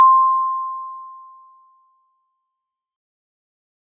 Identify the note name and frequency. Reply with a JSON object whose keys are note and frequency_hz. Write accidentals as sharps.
{"note": "C6", "frequency_hz": 1047}